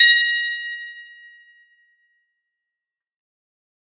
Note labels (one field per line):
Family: guitar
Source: acoustic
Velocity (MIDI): 50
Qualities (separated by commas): bright, fast decay